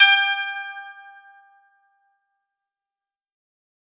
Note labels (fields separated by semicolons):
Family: guitar; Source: acoustic; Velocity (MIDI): 50; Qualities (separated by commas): bright, fast decay